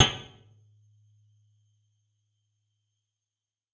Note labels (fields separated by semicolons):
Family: guitar; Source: electronic; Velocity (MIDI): 25; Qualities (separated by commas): percussive, reverb